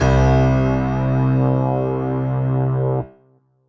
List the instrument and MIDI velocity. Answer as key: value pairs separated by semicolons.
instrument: electronic keyboard; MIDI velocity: 127